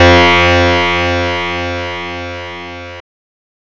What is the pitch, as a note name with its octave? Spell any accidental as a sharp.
F2